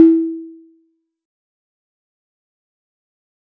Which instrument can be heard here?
acoustic mallet percussion instrument